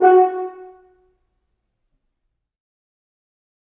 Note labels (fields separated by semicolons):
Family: brass; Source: acoustic; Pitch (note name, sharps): F#4; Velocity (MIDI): 75; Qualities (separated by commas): fast decay, percussive, reverb